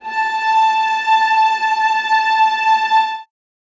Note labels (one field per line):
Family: string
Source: acoustic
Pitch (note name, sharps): A5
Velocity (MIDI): 50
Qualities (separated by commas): reverb